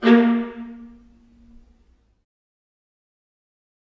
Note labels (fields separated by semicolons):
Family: string; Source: acoustic; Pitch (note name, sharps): A#3; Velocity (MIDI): 50; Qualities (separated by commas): fast decay, reverb